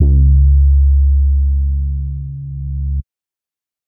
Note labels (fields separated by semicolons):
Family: bass; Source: synthesizer; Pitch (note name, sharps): C#2; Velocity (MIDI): 50; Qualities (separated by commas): dark